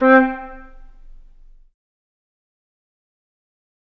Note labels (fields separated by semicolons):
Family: flute; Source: acoustic; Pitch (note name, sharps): C4; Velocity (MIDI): 75; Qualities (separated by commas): fast decay, percussive, reverb